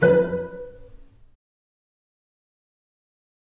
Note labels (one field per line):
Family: string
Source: acoustic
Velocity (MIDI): 25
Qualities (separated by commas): fast decay, reverb